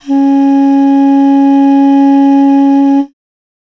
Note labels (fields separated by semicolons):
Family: reed; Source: acoustic; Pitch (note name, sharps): C#4; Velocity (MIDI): 50